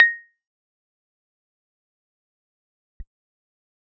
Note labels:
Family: keyboard; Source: electronic; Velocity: 75; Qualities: fast decay, percussive

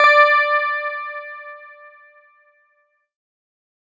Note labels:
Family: guitar; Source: electronic; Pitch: D5; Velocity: 50

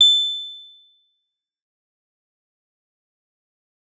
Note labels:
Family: guitar; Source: electronic; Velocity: 127; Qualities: bright, fast decay, percussive

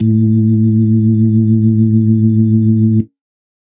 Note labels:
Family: organ; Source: electronic; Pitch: A2; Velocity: 75; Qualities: reverb

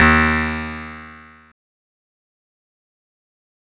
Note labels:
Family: guitar; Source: electronic; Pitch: D#2; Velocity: 127; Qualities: bright, distorted, fast decay

